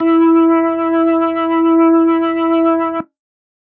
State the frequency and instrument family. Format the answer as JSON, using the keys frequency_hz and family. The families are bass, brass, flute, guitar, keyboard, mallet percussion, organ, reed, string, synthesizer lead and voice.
{"frequency_hz": 329.6, "family": "organ"}